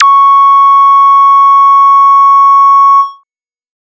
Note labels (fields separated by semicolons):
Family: bass; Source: synthesizer; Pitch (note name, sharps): C#6; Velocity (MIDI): 127; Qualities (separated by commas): distorted